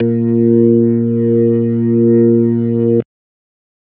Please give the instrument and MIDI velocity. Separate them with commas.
electronic organ, 127